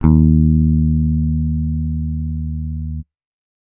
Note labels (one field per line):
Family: bass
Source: electronic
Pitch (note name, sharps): D#2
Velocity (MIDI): 100